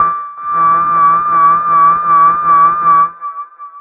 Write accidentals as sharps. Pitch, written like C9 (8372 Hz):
D6 (1175 Hz)